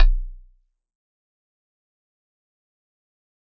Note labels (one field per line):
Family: mallet percussion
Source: acoustic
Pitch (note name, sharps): B0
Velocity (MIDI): 75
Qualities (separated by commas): fast decay, percussive